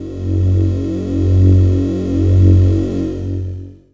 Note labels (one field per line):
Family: voice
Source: synthesizer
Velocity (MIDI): 127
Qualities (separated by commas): distorted, long release